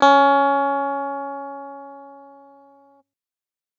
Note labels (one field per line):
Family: guitar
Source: electronic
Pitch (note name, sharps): C#4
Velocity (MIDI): 75